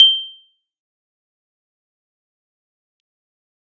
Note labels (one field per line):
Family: keyboard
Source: electronic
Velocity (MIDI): 127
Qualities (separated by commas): bright, fast decay, percussive